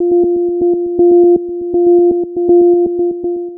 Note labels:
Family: synthesizer lead; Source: synthesizer; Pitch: F4; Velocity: 100; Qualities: dark, long release, tempo-synced

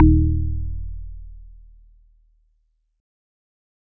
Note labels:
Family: organ; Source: electronic; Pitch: D#1; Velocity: 100

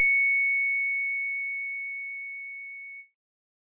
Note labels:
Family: organ; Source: electronic; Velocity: 100; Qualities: bright

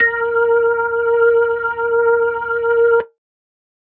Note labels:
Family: organ; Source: electronic; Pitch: A#4; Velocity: 50

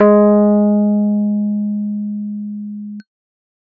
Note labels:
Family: keyboard; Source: electronic; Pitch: G#3; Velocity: 75

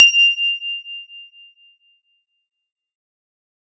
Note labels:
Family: guitar; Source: synthesizer; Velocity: 50; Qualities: bright, fast decay

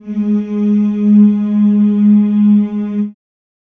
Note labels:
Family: voice; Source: acoustic; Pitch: G#3; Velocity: 75; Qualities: dark, reverb

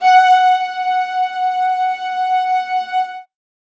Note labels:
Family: string; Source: acoustic; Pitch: F#5; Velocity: 127; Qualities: reverb

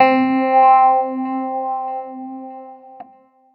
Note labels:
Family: keyboard; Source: electronic; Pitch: C4; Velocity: 25

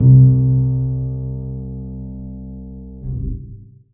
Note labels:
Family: keyboard; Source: acoustic; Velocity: 25; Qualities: dark, reverb

